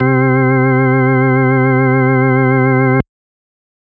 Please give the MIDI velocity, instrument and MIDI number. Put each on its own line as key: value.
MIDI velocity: 50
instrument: electronic organ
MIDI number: 48